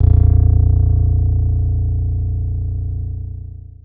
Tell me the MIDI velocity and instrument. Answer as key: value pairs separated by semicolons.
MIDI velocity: 25; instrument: acoustic guitar